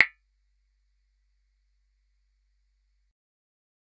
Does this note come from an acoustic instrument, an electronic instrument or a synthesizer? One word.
synthesizer